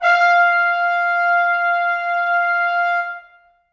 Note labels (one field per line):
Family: brass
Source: acoustic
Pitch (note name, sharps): F5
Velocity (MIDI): 100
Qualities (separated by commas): reverb